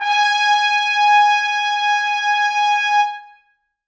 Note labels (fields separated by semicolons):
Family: brass; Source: acoustic; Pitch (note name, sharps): G#5; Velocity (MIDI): 127; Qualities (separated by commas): bright, reverb